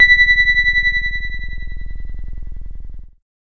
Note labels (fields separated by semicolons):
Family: keyboard; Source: electronic; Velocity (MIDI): 100